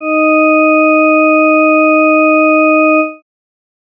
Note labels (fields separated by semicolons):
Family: organ; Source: electronic; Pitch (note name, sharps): D#4; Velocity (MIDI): 25